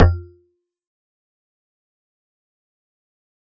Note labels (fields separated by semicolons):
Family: mallet percussion; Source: electronic; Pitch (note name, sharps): F2; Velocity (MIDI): 75; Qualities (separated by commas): fast decay, percussive